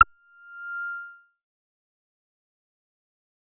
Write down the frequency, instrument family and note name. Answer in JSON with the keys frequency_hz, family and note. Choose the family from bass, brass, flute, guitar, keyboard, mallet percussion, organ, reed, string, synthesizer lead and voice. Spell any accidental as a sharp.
{"frequency_hz": 1397, "family": "bass", "note": "F6"}